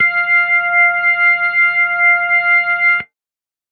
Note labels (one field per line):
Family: organ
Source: electronic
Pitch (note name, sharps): F5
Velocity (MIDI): 50